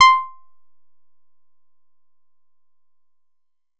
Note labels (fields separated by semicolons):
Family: guitar; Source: synthesizer; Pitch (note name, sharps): C6; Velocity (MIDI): 75; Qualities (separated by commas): percussive